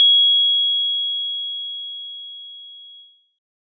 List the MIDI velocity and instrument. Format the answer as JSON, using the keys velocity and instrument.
{"velocity": 100, "instrument": "acoustic mallet percussion instrument"}